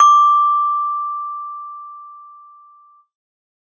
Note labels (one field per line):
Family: mallet percussion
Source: acoustic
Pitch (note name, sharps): D6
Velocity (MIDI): 100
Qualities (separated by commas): bright